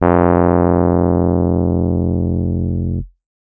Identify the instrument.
electronic keyboard